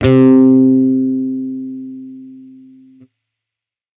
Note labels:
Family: bass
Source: electronic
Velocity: 127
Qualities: distorted

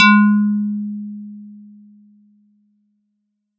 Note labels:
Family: mallet percussion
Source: acoustic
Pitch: G#3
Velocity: 127

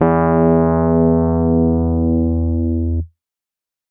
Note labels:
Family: keyboard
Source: electronic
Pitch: E2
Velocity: 50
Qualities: distorted

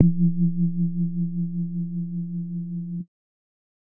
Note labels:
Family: bass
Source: synthesizer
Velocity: 25

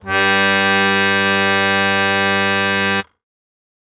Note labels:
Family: keyboard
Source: acoustic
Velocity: 75

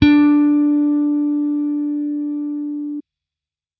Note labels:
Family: bass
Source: electronic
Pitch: D4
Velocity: 75

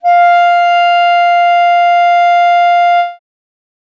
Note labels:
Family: reed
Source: acoustic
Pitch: F5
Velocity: 127

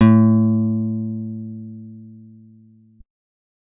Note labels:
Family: guitar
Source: acoustic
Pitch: A2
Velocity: 127

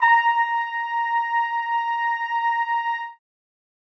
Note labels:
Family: brass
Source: acoustic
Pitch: A#5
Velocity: 50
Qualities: reverb

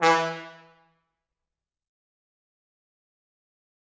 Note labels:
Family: brass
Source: acoustic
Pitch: E3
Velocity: 127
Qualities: bright, fast decay, percussive, reverb

